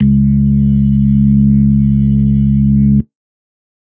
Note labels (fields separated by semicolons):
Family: organ; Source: electronic; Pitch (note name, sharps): C#2; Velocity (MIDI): 50; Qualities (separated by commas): dark